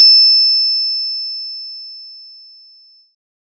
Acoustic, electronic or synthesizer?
synthesizer